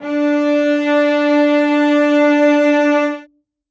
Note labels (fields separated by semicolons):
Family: string; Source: acoustic; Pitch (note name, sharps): D4; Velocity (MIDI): 100; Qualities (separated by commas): reverb